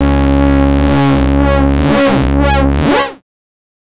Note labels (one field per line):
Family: bass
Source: synthesizer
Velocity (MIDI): 100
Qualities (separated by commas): distorted, non-linear envelope